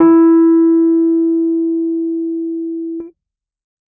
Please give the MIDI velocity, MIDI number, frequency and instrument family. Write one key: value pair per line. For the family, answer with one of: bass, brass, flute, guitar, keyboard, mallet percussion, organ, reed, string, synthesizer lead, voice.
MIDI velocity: 100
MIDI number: 64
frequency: 329.6 Hz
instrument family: keyboard